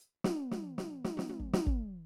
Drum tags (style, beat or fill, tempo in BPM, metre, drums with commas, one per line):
jazz-funk
fill
116 BPM
4/4
hi-hat pedal, snare, floor tom, kick